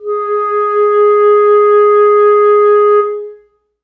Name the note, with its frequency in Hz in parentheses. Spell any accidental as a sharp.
G#4 (415.3 Hz)